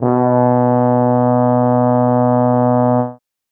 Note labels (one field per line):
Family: brass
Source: acoustic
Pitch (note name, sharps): B2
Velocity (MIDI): 100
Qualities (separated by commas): dark